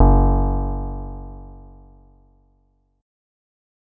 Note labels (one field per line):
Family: bass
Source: synthesizer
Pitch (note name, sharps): F#1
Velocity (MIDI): 75